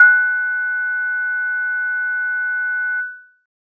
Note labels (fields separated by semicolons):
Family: keyboard; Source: electronic; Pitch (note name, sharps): F#6; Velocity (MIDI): 50